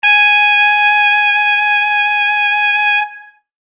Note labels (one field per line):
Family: brass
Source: acoustic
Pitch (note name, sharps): G#5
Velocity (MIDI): 50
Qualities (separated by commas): distorted